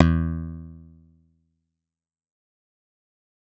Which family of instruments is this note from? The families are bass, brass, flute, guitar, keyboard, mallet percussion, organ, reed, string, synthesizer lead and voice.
bass